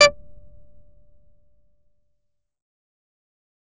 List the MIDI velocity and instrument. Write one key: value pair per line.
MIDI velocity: 50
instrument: synthesizer bass